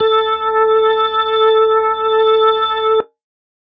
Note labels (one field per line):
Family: organ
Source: electronic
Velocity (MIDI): 25